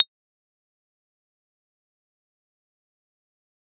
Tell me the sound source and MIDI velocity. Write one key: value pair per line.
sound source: acoustic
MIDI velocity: 75